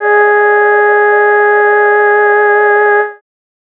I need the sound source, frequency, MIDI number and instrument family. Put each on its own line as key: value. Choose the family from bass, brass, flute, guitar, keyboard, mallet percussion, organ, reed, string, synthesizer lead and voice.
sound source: synthesizer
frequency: 415.3 Hz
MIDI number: 68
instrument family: voice